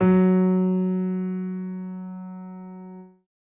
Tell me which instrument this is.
acoustic keyboard